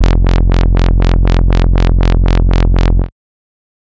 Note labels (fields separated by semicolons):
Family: bass; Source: synthesizer; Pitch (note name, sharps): F1; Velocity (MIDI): 127; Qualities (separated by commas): bright, distorted, tempo-synced